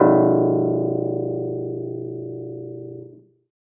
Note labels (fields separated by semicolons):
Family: keyboard; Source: acoustic; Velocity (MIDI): 75; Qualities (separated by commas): reverb